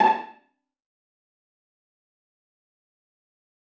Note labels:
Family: string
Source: acoustic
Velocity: 127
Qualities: fast decay, percussive, reverb

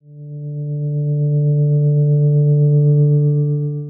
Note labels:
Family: guitar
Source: electronic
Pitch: D3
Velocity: 100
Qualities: dark, long release

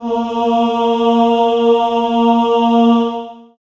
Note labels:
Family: voice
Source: acoustic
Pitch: A#3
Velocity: 25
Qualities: long release, reverb

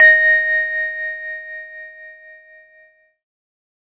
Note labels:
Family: keyboard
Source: electronic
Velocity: 100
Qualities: reverb

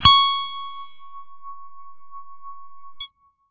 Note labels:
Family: guitar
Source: electronic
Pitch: C#6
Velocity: 50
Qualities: bright, distorted

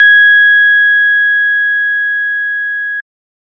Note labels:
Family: organ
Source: electronic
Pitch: G#6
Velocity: 75

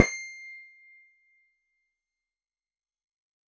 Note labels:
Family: keyboard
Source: electronic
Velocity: 50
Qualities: fast decay, percussive

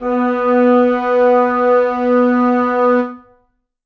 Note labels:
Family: reed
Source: acoustic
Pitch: B3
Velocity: 50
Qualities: reverb

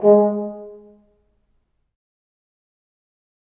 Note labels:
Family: brass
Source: acoustic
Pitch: G#3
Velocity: 50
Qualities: dark, fast decay, reverb

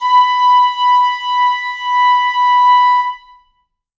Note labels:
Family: flute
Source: acoustic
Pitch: B5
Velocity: 127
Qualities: reverb

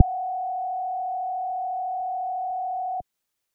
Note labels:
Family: bass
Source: synthesizer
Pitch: F#5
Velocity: 50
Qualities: dark

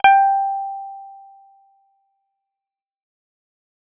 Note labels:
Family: bass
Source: synthesizer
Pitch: G5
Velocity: 75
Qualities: fast decay

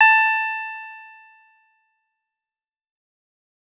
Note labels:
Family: guitar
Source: electronic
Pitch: A5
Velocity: 75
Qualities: bright, fast decay

